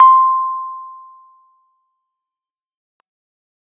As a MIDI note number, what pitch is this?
84